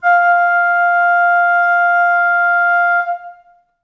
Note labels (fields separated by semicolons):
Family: flute; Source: acoustic; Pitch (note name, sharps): F5; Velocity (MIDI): 75; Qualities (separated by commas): reverb